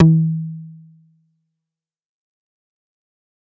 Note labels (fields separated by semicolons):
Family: bass; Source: synthesizer; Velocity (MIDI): 100; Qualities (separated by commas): distorted, fast decay